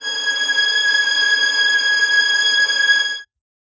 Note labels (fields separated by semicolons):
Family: string; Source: acoustic; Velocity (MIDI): 75; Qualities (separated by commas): reverb